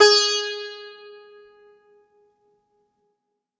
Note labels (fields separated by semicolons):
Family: guitar; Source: acoustic; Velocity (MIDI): 75; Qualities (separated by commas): bright